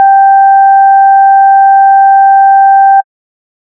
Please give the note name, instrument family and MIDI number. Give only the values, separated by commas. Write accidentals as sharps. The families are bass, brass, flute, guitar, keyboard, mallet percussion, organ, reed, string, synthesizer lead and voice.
G5, bass, 79